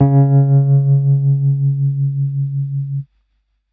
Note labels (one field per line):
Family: keyboard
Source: electronic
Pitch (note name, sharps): C#3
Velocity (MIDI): 75